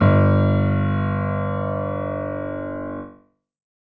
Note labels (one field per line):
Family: keyboard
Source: acoustic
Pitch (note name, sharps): G1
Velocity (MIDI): 100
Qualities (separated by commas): reverb